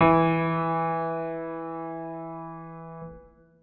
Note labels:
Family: organ; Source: electronic; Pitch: E3; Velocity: 75; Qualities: reverb

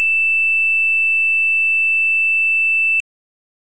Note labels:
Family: organ; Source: electronic; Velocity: 25; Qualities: bright

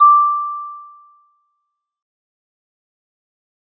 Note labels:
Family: mallet percussion; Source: acoustic; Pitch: D6; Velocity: 25; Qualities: fast decay

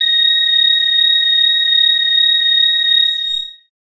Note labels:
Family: bass; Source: synthesizer; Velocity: 127; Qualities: distorted, long release, multiphonic

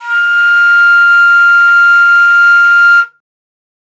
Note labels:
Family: flute; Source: acoustic; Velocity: 25; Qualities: bright

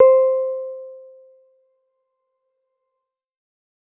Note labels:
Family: keyboard; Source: electronic; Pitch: C5; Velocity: 50; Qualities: dark

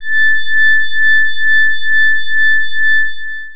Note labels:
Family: organ; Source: electronic; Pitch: A6; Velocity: 75; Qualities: distorted, long release

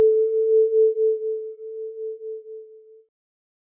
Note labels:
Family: keyboard; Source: electronic; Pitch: A4; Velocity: 127; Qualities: multiphonic

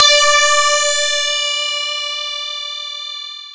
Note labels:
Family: mallet percussion; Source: electronic; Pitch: D5; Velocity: 127; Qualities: bright, distorted, long release, non-linear envelope

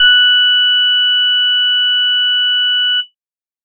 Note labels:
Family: bass; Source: synthesizer; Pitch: F#6; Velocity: 25

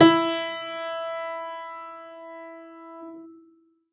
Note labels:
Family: keyboard; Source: acoustic; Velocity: 127; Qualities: reverb

